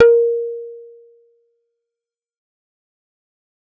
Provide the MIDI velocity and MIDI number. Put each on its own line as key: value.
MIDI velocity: 25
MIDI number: 70